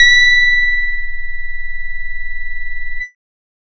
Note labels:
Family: bass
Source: synthesizer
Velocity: 50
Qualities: distorted, multiphonic, tempo-synced

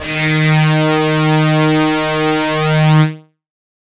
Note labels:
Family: guitar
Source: electronic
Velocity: 127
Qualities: distorted

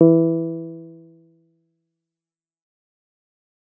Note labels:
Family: bass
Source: synthesizer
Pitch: E3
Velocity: 100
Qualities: dark, fast decay

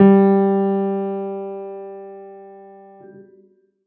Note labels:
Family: keyboard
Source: acoustic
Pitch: G3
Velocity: 75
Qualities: reverb

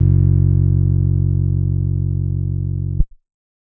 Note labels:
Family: keyboard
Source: electronic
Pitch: F#1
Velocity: 50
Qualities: dark

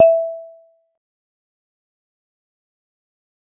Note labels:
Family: mallet percussion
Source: acoustic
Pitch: E5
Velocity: 50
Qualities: fast decay, percussive

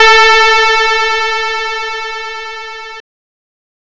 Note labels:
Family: guitar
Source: synthesizer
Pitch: A4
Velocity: 50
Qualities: bright, distorted

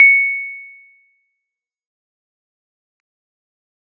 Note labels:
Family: keyboard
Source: electronic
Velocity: 75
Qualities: fast decay, percussive

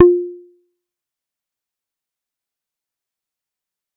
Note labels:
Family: bass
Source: synthesizer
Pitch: F4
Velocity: 100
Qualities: distorted, fast decay, percussive

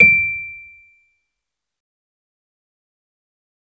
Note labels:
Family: keyboard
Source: electronic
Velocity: 75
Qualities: fast decay, percussive

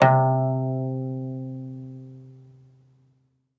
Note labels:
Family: guitar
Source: acoustic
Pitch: C3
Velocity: 50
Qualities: reverb

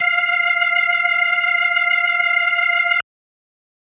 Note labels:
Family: organ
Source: electronic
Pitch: F5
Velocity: 100

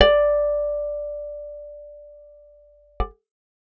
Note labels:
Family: guitar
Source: acoustic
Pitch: D5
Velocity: 75

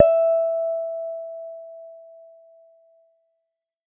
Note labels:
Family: guitar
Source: electronic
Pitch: E5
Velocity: 75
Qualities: dark, reverb

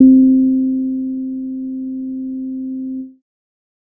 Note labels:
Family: bass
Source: synthesizer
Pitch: C4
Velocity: 100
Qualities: dark

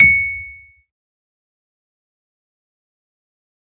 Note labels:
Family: keyboard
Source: electronic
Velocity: 75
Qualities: fast decay, percussive

